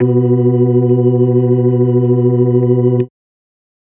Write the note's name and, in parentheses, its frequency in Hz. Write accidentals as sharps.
B2 (123.5 Hz)